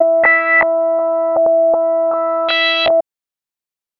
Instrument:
synthesizer bass